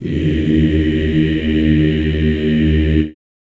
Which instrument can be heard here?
acoustic voice